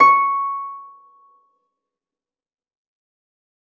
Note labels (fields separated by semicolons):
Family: string; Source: acoustic; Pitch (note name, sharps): C#6; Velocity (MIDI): 25; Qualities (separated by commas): fast decay, reverb